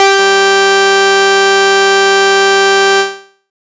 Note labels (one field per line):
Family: bass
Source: synthesizer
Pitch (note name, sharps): G4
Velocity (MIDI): 100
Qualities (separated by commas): bright, distorted